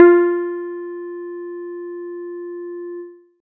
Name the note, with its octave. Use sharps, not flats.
F4